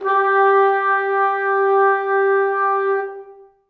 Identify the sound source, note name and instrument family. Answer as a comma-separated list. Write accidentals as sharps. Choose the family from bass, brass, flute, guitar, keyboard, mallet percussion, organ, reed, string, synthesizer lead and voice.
acoustic, G4, brass